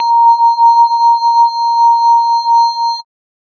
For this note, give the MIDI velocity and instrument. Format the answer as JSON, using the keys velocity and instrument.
{"velocity": 25, "instrument": "synthesizer mallet percussion instrument"}